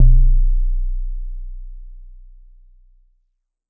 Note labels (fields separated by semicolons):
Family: mallet percussion; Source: acoustic; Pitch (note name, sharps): B0; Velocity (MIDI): 50; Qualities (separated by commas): dark